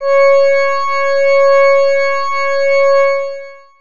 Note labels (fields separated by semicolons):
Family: organ; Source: electronic; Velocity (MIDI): 100; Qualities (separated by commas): distorted, long release